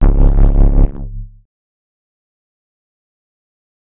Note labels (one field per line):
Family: bass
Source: synthesizer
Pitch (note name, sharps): C#1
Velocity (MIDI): 75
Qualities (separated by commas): distorted, fast decay, multiphonic